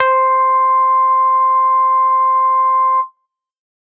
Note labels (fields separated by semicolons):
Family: bass; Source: synthesizer; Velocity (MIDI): 50